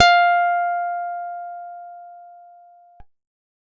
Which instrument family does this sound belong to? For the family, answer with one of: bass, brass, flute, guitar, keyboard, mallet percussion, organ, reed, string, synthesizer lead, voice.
guitar